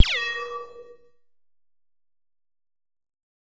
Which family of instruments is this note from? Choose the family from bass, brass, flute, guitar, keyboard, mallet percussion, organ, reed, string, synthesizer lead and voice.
bass